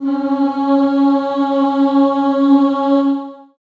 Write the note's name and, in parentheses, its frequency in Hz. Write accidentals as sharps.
C#4 (277.2 Hz)